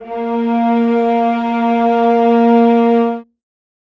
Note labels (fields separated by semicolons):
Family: string; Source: acoustic; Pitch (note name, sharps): A#3; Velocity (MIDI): 25; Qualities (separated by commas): reverb